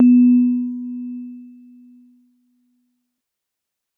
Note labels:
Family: keyboard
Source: electronic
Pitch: B3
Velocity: 25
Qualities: dark

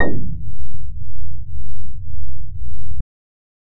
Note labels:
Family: bass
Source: synthesizer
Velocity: 50

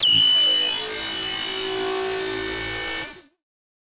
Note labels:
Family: synthesizer lead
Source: synthesizer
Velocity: 75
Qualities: bright, distorted, multiphonic, non-linear envelope

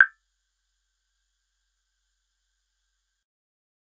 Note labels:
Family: bass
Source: synthesizer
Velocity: 127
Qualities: percussive

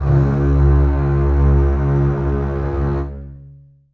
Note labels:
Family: string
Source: acoustic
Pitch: C#2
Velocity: 127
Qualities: long release, reverb

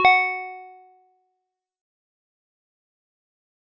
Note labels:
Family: mallet percussion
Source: acoustic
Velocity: 100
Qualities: fast decay, multiphonic, percussive

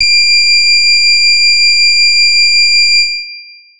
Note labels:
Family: keyboard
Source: electronic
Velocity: 75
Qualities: bright, distorted, long release

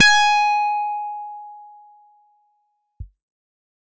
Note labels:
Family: guitar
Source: electronic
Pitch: G#5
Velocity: 127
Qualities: bright, distorted

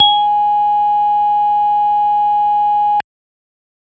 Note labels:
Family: organ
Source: electronic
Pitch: G#5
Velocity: 127

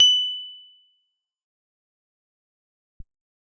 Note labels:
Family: guitar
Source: electronic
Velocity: 100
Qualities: bright, fast decay, percussive

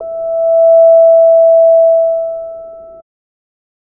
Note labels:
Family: bass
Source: synthesizer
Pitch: E5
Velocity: 127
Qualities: distorted

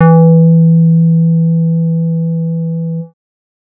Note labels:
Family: bass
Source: synthesizer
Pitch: E3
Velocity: 100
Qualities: dark

